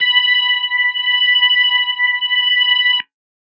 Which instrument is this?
electronic organ